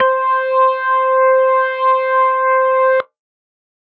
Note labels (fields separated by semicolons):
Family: organ; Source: electronic; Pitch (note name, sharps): C5; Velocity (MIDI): 25